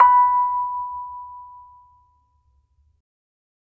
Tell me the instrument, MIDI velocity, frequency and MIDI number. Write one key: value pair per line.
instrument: acoustic mallet percussion instrument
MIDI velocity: 50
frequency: 987.8 Hz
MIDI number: 83